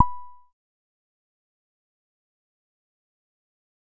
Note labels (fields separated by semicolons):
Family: bass; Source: synthesizer; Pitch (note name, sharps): B5; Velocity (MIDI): 25; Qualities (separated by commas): fast decay, percussive